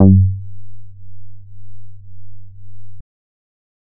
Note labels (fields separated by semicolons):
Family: bass; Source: synthesizer; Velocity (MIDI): 75